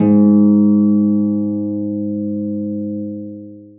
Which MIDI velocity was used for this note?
100